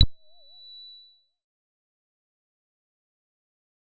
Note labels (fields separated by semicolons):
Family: bass; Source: synthesizer; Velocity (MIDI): 75; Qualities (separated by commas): distorted, fast decay, percussive